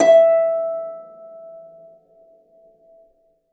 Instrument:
acoustic string instrument